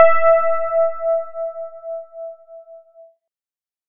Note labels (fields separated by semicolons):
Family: keyboard; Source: electronic; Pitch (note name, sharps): E5; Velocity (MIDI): 100